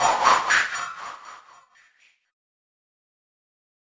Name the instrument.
electronic keyboard